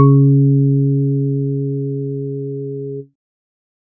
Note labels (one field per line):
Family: organ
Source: electronic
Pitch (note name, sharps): C#3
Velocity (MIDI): 127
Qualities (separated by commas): dark